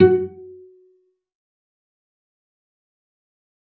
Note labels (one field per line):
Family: string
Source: acoustic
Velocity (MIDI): 50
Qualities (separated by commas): fast decay, percussive, reverb